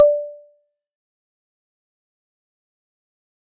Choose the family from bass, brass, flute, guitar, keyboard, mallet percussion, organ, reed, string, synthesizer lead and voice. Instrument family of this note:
mallet percussion